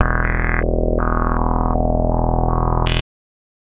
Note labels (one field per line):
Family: bass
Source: synthesizer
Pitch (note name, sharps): E0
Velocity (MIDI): 50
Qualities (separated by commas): tempo-synced